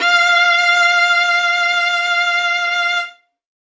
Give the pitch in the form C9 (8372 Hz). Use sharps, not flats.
F5 (698.5 Hz)